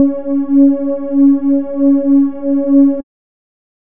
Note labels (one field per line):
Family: bass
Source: synthesizer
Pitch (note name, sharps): C#4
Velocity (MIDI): 25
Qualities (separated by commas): dark